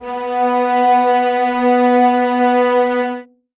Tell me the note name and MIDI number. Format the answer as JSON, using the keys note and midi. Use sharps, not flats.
{"note": "B3", "midi": 59}